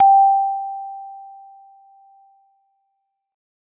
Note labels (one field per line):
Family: mallet percussion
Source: acoustic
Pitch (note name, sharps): G5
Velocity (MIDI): 75